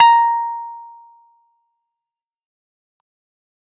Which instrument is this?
electronic keyboard